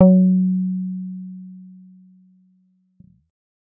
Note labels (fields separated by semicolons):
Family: bass; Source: synthesizer; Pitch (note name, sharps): F#3; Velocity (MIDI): 50; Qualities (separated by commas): dark